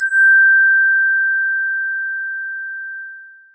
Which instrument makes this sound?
electronic mallet percussion instrument